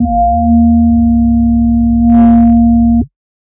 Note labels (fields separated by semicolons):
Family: bass; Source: synthesizer; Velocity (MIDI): 127; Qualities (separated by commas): dark